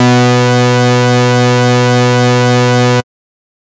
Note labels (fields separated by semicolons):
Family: bass; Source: synthesizer; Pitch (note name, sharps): B2; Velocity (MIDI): 50; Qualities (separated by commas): bright, distorted